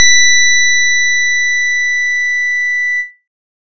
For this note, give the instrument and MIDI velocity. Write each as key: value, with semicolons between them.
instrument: electronic keyboard; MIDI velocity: 127